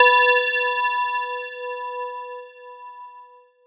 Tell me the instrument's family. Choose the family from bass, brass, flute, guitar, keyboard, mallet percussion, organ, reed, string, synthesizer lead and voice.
mallet percussion